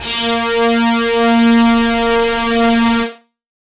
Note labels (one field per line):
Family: guitar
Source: electronic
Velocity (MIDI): 127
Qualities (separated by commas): distorted